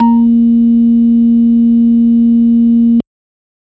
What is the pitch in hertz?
233.1 Hz